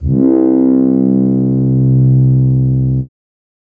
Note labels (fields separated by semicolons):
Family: keyboard; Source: synthesizer; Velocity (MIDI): 25